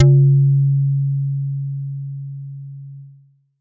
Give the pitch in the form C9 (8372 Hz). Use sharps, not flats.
C#3 (138.6 Hz)